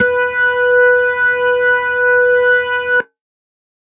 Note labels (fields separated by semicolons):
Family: organ; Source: electronic; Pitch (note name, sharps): B4; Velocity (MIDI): 50